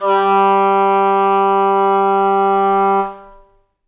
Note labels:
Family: reed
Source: acoustic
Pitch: G3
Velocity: 25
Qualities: reverb

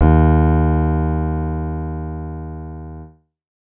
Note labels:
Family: keyboard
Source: synthesizer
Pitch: D#2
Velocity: 75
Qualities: distorted

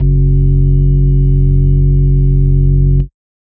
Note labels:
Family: organ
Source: electronic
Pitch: F#1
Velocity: 127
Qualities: dark

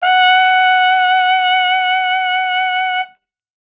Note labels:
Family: brass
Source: acoustic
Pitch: F#5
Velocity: 100

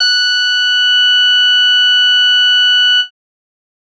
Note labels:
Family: bass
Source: synthesizer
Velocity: 50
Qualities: bright, distorted

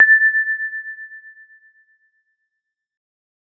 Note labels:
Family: keyboard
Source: electronic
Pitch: A6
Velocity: 100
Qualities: fast decay

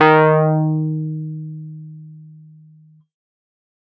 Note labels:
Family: keyboard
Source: electronic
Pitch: D#3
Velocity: 75

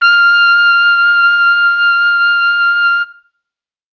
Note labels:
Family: brass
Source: acoustic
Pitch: F6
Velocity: 50

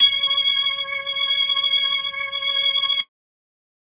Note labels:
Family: organ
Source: electronic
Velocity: 75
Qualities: bright

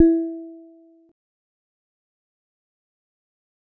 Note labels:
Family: mallet percussion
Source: acoustic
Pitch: E4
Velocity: 25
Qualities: dark, fast decay, percussive

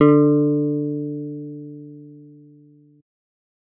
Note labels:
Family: bass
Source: synthesizer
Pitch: D3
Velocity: 127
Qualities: distorted

